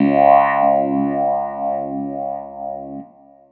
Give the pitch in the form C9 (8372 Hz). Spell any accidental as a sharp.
C#2 (69.3 Hz)